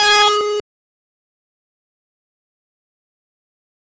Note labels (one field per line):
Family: bass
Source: synthesizer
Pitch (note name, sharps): G#4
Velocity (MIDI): 75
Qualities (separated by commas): bright, distorted, fast decay